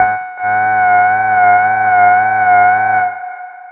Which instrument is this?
synthesizer bass